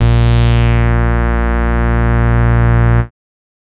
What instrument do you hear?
synthesizer bass